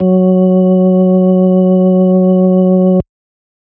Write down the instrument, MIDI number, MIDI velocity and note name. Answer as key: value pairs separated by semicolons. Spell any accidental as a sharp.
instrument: electronic organ; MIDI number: 54; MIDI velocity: 50; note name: F#3